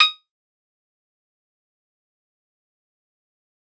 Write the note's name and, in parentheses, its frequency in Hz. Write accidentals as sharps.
D#6 (1245 Hz)